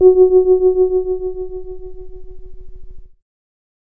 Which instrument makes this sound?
electronic keyboard